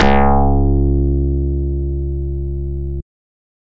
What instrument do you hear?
synthesizer bass